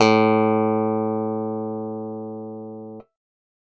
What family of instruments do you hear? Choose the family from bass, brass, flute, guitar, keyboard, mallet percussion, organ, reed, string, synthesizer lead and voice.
keyboard